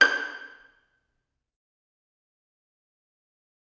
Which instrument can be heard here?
acoustic string instrument